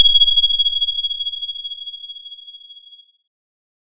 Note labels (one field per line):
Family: keyboard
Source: electronic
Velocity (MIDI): 100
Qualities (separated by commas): bright